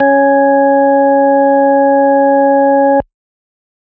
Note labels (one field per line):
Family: organ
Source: electronic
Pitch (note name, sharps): C#4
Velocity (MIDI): 25